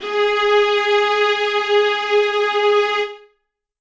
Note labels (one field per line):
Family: string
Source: acoustic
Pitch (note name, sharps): G#4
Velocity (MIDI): 100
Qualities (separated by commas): reverb